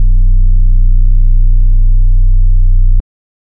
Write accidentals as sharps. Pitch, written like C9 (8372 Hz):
B0 (30.87 Hz)